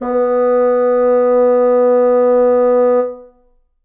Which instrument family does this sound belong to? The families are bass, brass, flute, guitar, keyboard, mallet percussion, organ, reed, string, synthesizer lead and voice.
reed